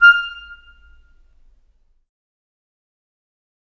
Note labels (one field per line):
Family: reed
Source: acoustic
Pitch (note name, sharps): F6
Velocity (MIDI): 50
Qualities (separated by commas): fast decay, percussive, reverb